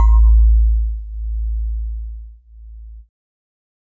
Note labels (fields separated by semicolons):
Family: keyboard; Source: electronic; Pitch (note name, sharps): A1; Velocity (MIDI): 100; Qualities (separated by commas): multiphonic